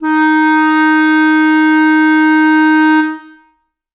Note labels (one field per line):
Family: reed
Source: acoustic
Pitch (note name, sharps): D#4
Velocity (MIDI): 127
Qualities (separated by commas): reverb